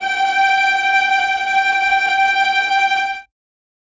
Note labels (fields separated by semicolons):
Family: string; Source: acoustic; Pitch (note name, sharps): G5; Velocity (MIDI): 75; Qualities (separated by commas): bright, non-linear envelope, reverb